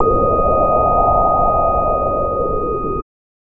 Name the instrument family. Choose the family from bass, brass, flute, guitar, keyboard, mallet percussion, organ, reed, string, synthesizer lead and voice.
bass